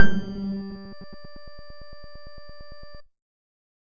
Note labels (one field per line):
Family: bass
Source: synthesizer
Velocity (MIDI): 50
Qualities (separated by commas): distorted